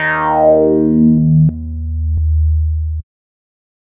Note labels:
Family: bass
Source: synthesizer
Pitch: D#2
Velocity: 25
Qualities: distorted

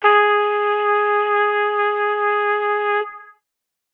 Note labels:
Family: brass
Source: acoustic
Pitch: G#4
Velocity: 25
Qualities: distorted

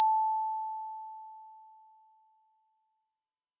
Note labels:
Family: mallet percussion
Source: acoustic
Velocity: 50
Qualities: bright

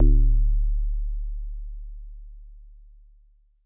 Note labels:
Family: guitar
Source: synthesizer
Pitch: D1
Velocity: 50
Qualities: dark

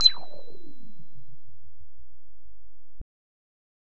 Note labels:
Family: bass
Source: synthesizer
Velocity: 75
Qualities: bright, distorted

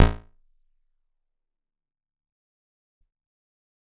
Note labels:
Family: guitar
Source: electronic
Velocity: 25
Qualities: fast decay, percussive

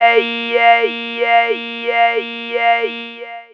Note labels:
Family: voice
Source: synthesizer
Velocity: 25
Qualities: long release, non-linear envelope, tempo-synced

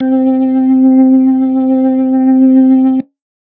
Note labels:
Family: organ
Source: electronic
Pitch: C4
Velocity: 50

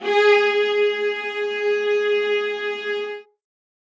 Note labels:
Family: string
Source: acoustic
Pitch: G#4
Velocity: 127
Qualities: reverb

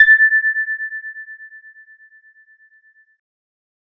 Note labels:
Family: keyboard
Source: electronic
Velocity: 25

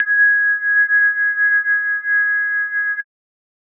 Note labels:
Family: mallet percussion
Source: synthesizer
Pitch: G#6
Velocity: 75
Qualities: bright, multiphonic, non-linear envelope

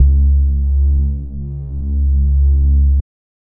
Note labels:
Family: bass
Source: synthesizer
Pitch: C#2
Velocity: 50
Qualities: dark

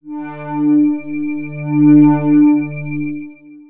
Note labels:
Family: synthesizer lead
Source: synthesizer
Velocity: 25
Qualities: long release, non-linear envelope

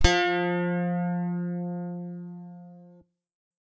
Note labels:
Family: guitar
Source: electronic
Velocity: 127

